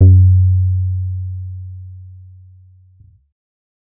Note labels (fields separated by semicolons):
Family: bass; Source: synthesizer; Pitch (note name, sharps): F#2; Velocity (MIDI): 25; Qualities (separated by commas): dark